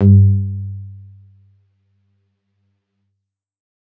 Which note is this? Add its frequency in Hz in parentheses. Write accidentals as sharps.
G2 (98 Hz)